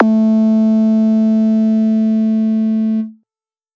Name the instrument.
synthesizer bass